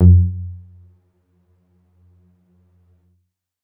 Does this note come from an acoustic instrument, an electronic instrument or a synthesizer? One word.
electronic